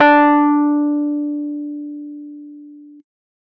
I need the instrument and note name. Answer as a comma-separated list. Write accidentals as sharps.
electronic keyboard, D4